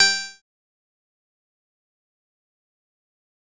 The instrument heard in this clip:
synthesizer bass